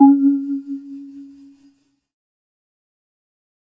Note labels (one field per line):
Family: keyboard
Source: synthesizer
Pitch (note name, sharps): C#4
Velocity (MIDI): 100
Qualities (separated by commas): fast decay